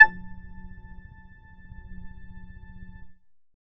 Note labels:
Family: bass; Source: synthesizer; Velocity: 50; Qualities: distorted

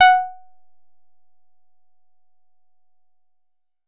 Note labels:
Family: guitar; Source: synthesizer; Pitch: F#5; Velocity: 100; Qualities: percussive

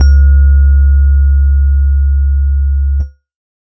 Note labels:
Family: keyboard; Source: electronic; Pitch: C#2; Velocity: 50

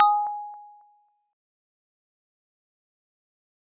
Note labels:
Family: mallet percussion; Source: acoustic; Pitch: G#5; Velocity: 50; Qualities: fast decay, percussive

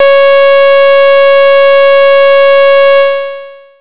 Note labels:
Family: bass; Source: synthesizer; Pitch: C#5; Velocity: 75; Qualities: bright, distorted, long release

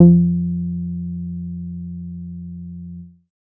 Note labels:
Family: bass; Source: synthesizer; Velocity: 25; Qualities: dark

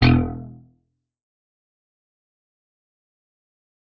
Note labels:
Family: guitar; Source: electronic; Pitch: E1; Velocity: 100; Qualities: fast decay, percussive

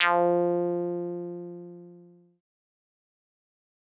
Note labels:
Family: synthesizer lead; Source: synthesizer; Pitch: F3; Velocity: 127; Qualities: distorted, fast decay

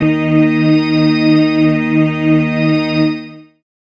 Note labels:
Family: organ; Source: electronic; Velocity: 25; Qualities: long release, reverb

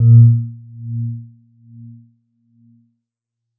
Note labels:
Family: mallet percussion; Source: electronic; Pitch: A#2; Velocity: 50

